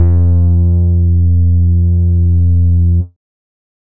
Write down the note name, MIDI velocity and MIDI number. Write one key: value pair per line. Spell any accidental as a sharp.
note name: F2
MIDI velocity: 25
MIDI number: 41